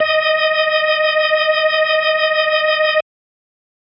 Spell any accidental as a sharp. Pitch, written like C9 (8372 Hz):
D#5 (622.3 Hz)